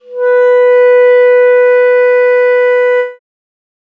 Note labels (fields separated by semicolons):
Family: reed; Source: acoustic; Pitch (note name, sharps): B4; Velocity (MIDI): 75